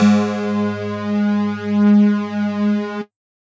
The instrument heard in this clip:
electronic mallet percussion instrument